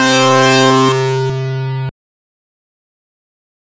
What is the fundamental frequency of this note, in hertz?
130.8 Hz